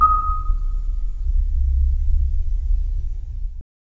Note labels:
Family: mallet percussion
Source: acoustic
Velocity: 25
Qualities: long release, reverb

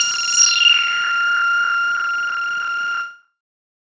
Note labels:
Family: bass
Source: synthesizer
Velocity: 50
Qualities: non-linear envelope

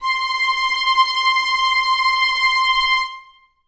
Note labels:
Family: string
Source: acoustic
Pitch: C6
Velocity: 100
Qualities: bright, non-linear envelope, reverb

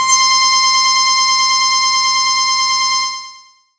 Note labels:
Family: bass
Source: synthesizer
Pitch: C6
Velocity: 127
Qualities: bright, long release

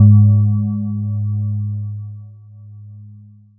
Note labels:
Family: mallet percussion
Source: electronic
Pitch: G#2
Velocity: 25

